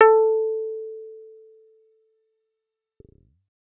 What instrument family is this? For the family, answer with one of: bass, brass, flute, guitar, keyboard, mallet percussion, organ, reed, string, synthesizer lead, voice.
bass